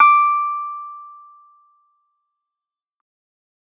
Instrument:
electronic keyboard